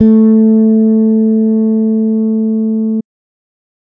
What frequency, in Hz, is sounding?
220 Hz